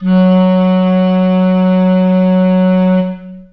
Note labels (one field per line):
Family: reed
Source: acoustic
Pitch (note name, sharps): F#3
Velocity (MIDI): 25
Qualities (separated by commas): long release, reverb